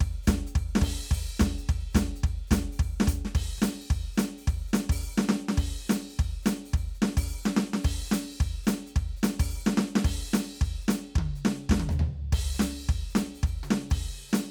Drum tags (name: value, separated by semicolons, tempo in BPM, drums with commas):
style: swing; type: beat; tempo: 215 BPM; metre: 4/4; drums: crash, closed hi-hat, open hi-hat, hi-hat pedal, snare, high tom, floor tom, kick